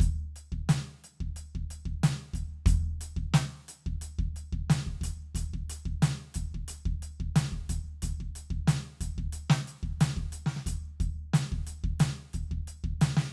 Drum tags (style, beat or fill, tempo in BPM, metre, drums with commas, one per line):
rock
beat
90 BPM
4/4
percussion, snare, kick